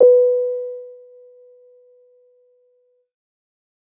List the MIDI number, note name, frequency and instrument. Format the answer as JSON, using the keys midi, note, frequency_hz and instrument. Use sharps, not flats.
{"midi": 71, "note": "B4", "frequency_hz": 493.9, "instrument": "electronic keyboard"}